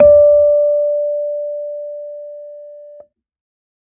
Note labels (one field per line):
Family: keyboard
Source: electronic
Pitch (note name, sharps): D5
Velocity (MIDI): 50